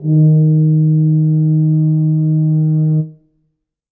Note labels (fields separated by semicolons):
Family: brass; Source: acoustic; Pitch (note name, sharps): D#3; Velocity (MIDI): 50; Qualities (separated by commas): dark, reverb